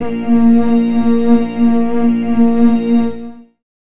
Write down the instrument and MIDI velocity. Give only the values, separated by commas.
electronic organ, 50